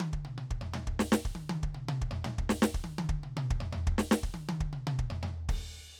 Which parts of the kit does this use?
ride, snare, high tom, mid tom, floor tom and kick